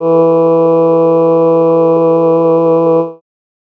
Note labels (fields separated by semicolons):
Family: voice; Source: synthesizer; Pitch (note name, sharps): E3; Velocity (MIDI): 50; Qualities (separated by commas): bright